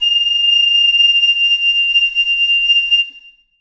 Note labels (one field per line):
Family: reed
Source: acoustic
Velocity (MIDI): 75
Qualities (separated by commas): bright, reverb